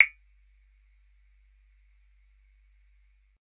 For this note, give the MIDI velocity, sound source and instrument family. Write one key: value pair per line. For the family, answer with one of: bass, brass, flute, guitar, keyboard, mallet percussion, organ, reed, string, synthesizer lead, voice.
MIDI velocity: 75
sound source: synthesizer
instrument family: bass